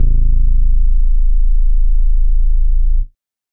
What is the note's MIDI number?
21